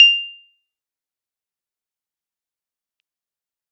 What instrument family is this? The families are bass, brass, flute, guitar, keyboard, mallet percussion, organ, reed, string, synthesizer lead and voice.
keyboard